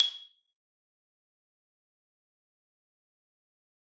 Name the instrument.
acoustic mallet percussion instrument